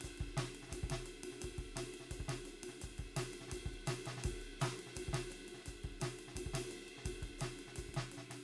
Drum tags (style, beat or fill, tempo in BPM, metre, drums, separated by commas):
breakbeat, beat, 170 BPM, 4/4, ride, hi-hat pedal, snare, kick